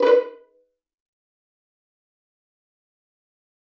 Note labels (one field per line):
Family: string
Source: acoustic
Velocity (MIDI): 75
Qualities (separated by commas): fast decay, percussive, reverb